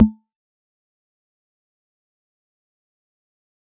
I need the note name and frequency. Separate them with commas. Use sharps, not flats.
A3, 220 Hz